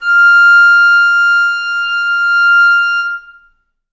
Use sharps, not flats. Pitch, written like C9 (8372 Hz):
F6 (1397 Hz)